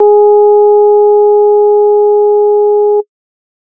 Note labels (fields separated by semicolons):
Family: organ; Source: electronic; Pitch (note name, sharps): G#4; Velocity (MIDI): 100